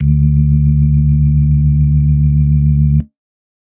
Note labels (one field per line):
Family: organ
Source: electronic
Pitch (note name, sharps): D2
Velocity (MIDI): 75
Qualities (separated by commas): dark, reverb